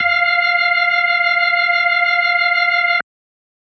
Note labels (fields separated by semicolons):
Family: organ; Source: electronic; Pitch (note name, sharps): F5; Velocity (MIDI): 100